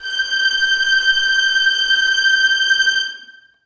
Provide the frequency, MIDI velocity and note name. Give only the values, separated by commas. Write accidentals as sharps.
1568 Hz, 75, G6